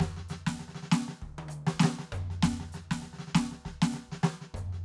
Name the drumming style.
New Orleans second line